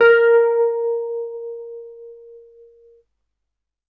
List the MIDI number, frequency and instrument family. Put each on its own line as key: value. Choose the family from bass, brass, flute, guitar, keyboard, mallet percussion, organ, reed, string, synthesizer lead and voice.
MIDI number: 70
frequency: 466.2 Hz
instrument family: keyboard